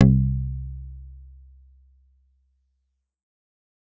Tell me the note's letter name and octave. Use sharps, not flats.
C2